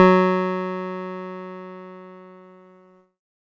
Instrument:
electronic keyboard